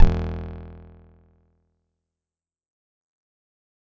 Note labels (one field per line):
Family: guitar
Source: acoustic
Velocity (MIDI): 127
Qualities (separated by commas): percussive